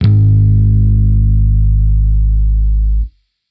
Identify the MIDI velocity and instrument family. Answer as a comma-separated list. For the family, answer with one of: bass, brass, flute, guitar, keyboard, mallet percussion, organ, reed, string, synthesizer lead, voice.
25, bass